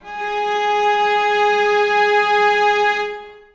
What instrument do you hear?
acoustic string instrument